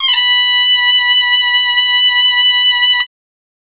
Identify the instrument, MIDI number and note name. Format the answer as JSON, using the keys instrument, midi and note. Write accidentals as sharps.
{"instrument": "acoustic reed instrument", "midi": 83, "note": "B5"}